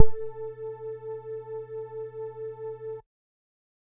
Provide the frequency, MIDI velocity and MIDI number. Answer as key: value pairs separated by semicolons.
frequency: 440 Hz; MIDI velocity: 25; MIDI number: 69